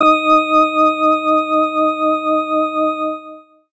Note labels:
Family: organ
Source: electronic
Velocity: 100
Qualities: distorted

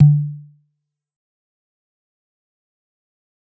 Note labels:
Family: mallet percussion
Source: acoustic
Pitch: D3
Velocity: 100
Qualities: dark, fast decay, percussive

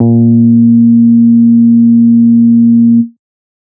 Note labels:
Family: bass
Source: synthesizer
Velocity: 100

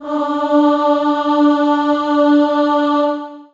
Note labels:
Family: voice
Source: acoustic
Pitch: D4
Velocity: 100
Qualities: long release, reverb

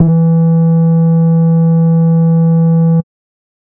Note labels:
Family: bass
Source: synthesizer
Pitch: E3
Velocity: 25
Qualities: dark, distorted, tempo-synced

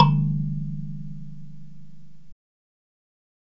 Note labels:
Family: mallet percussion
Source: acoustic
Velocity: 50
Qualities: fast decay, reverb

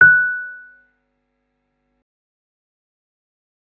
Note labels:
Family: keyboard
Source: electronic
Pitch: F#6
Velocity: 50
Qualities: fast decay, percussive

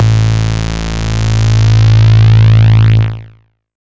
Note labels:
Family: bass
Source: synthesizer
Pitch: A1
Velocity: 127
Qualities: bright, distorted

